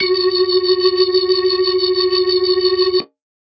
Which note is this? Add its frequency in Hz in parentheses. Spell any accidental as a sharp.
F#4 (370 Hz)